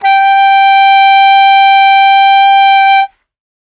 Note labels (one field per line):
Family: reed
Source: acoustic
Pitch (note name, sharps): G5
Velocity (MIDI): 50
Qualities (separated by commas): bright